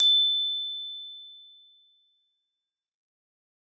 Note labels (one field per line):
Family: mallet percussion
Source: acoustic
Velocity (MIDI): 25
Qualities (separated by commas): bright, fast decay, reverb